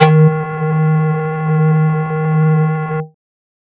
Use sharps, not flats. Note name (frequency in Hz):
D#3 (155.6 Hz)